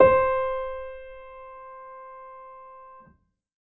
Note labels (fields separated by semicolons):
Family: keyboard; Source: acoustic; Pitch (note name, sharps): C5; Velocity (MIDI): 25; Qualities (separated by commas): reverb